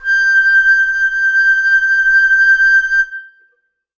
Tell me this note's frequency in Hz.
1568 Hz